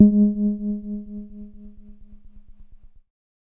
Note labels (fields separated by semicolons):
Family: keyboard; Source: electronic; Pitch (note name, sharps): G#3; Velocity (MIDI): 100; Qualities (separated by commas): dark